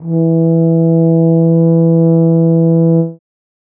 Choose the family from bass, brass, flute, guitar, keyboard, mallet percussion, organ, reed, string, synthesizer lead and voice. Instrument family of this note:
brass